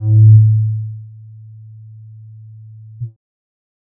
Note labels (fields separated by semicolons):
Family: bass; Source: synthesizer; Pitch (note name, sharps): A2; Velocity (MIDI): 25; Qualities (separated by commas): dark